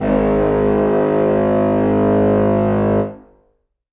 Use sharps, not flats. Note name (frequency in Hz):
G#1 (51.91 Hz)